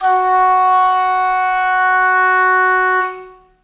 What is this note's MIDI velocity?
25